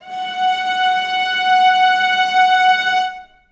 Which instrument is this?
acoustic string instrument